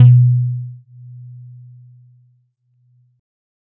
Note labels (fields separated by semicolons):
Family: keyboard; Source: electronic; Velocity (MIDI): 25